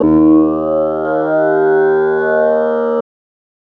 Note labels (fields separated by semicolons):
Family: voice; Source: synthesizer; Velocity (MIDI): 127; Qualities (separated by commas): distorted